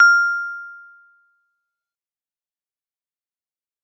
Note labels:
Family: mallet percussion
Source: acoustic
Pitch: F6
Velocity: 127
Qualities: fast decay

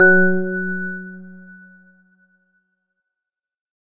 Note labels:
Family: organ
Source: electronic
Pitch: F#3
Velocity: 127

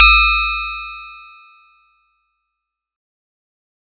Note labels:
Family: mallet percussion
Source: acoustic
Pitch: A1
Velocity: 127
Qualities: bright, fast decay

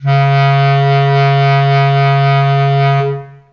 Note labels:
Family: reed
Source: acoustic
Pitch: C#3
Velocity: 100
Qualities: reverb

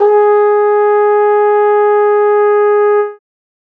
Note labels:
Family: brass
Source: acoustic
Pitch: G#4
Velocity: 75

